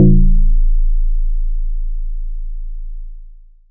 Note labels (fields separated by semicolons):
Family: mallet percussion; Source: electronic; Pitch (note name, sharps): A0; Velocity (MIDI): 100; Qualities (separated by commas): long release, multiphonic